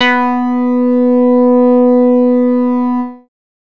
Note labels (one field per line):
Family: bass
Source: synthesizer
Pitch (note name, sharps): B3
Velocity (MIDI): 75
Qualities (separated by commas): distorted